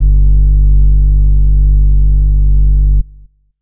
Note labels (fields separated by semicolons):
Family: flute; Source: acoustic; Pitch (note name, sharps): G1; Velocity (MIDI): 127; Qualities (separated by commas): dark